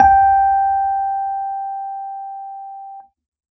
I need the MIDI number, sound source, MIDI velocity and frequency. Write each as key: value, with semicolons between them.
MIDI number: 79; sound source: electronic; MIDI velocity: 100; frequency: 784 Hz